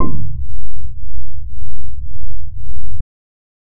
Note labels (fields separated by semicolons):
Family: bass; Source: synthesizer; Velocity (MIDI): 25